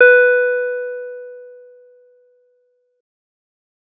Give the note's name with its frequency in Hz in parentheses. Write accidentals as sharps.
B4 (493.9 Hz)